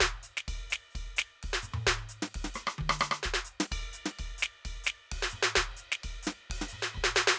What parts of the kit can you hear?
ride, ride bell, hi-hat pedal, snare, cross-stick, high tom, mid tom and kick